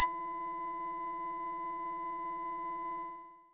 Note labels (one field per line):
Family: bass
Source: synthesizer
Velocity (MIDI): 25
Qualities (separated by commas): bright, multiphonic